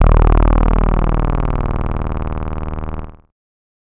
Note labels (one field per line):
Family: bass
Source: synthesizer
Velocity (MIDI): 75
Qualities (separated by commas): bright, distorted